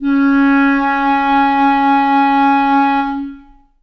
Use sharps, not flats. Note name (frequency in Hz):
C#4 (277.2 Hz)